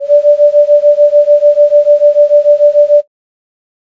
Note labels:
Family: flute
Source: synthesizer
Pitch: D5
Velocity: 75

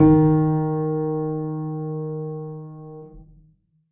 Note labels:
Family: keyboard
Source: acoustic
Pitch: D#3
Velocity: 75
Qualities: reverb

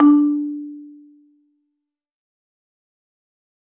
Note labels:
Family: mallet percussion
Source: acoustic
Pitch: D4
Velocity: 127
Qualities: dark, fast decay, reverb

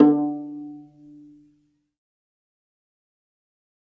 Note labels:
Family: string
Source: acoustic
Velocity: 25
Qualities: dark, fast decay, reverb

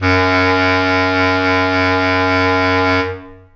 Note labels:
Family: reed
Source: acoustic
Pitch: F#2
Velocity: 127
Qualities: long release, reverb

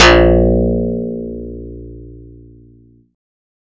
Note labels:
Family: bass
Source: synthesizer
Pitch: A#1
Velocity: 127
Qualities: bright

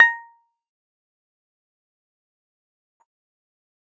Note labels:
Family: keyboard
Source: electronic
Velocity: 75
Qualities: fast decay, percussive

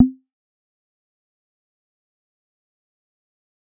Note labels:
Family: bass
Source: synthesizer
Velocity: 25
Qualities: fast decay, percussive

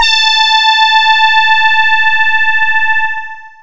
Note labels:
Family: voice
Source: synthesizer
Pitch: A5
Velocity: 100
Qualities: long release

